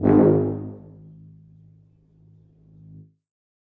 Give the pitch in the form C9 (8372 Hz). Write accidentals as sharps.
G#1 (51.91 Hz)